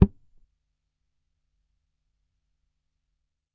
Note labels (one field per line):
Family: bass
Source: electronic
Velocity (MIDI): 25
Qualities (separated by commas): percussive